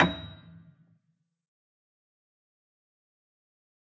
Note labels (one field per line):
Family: keyboard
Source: acoustic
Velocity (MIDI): 75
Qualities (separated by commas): fast decay, percussive, reverb